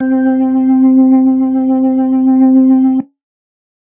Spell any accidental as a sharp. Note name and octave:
C4